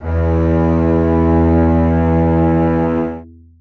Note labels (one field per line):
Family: string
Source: acoustic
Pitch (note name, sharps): E2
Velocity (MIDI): 75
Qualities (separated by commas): long release, reverb